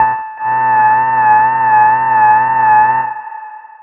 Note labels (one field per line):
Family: bass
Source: synthesizer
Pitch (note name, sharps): A5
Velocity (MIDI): 127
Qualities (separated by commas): long release, reverb